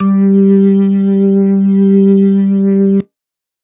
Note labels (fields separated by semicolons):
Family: organ; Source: electronic; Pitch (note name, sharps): G3; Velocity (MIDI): 127